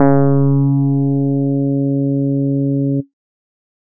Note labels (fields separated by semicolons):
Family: bass; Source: synthesizer; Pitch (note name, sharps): C#3; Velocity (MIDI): 127